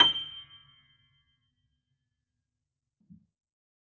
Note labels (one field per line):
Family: keyboard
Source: acoustic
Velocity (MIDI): 50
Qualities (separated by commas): fast decay, percussive